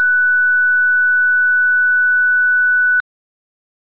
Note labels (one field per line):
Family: organ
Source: electronic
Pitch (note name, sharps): F#6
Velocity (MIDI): 50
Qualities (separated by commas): bright